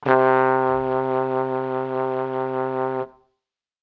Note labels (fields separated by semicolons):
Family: brass; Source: acoustic; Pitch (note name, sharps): C3; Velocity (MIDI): 25